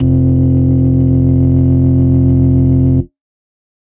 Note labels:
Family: organ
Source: electronic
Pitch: F1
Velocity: 25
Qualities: distorted

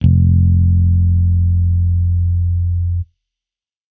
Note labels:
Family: bass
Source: electronic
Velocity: 25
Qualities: distorted

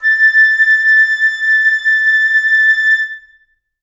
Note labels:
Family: flute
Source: acoustic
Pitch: A6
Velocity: 127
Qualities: reverb

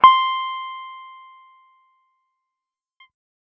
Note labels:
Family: guitar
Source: electronic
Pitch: C6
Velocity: 75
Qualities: fast decay

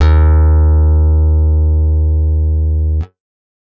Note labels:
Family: guitar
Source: acoustic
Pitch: D#2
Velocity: 100

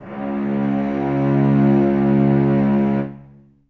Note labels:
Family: string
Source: acoustic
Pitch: C#2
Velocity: 50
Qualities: reverb

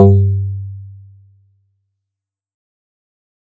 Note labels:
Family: guitar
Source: synthesizer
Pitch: G2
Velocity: 75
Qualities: dark, fast decay

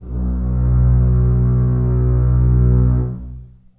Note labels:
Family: string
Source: acoustic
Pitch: B1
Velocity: 25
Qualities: long release, reverb

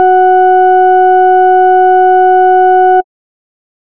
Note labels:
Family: bass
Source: synthesizer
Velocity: 50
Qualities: distorted

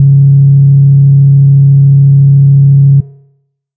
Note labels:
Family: bass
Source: synthesizer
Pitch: C#3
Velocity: 25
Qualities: dark

